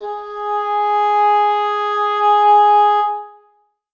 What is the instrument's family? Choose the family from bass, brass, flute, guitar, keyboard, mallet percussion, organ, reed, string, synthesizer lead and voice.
reed